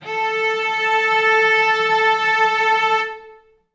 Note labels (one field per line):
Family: string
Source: acoustic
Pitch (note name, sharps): A4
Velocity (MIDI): 75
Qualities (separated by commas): reverb